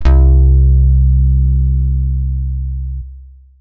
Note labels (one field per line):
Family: guitar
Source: electronic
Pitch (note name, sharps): C2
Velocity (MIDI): 100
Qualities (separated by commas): long release